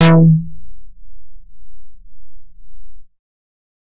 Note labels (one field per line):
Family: bass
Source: synthesizer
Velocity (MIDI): 127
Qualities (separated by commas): distorted